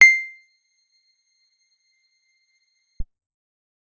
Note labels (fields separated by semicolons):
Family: guitar; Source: acoustic; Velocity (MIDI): 50; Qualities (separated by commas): percussive